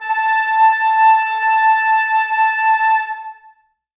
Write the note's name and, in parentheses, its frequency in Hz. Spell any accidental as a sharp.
A5 (880 Hz)